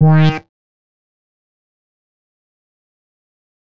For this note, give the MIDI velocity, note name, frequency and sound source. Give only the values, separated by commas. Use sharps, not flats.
127, D#3, 155.6 Hz, synthesizer